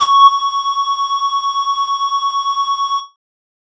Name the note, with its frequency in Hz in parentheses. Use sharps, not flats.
C#6 (1109 Hz)